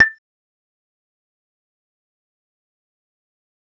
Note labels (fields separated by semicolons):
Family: bass; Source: synthesizer; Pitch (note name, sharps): A6; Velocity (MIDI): 75; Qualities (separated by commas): fast decay, percussive